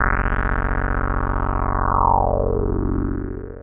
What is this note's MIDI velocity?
50